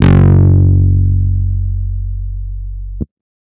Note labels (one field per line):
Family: guitar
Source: electronic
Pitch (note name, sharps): F#1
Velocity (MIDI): 75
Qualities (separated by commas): bright, distorted